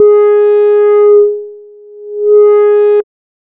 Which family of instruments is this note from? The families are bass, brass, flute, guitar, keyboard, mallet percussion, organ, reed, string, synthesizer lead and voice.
bass